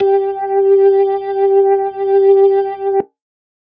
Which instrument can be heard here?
electronic organ